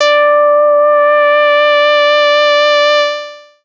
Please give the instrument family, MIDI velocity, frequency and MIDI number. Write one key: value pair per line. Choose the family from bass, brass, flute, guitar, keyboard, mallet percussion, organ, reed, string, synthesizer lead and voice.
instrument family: bass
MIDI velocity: 127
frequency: 587.3 Hz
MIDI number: 74